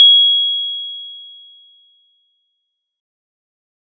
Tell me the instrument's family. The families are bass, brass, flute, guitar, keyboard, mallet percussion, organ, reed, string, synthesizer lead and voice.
mallet percussion